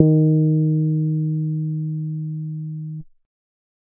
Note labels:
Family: bass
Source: synthesizer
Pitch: D#3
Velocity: 25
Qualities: dark, reverb

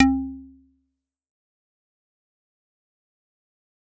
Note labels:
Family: mallet percussion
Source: acoustic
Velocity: 127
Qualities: fast decay, percussive

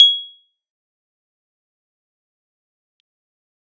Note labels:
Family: keyboard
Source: electronic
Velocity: 100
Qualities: bright, fast decay, percussive

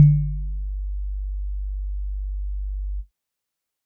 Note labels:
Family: keyboard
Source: electronic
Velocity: 75

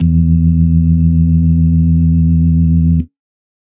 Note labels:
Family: organ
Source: electronic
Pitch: E2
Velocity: 50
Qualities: dark, reverb

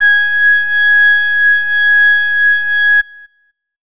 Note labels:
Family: flute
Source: acoustic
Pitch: G#6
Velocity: 100

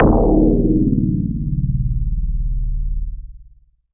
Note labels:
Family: synthesizer lead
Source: synthesizer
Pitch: D0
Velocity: 50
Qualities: long release

